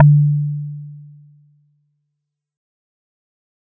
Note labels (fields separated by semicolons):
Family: mallet percussion; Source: acoustic; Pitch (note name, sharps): D3; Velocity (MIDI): 75; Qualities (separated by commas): fast decay